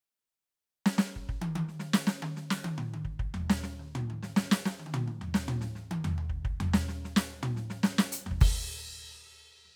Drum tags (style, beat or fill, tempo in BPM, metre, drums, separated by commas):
pop, fill, 142 BPM, 4/4, crash, closed hi-hat, hi-hat pedal, snare, high tom, mid tom, floor tom, kick